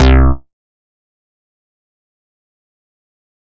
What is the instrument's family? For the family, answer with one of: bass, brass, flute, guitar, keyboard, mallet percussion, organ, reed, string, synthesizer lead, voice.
bass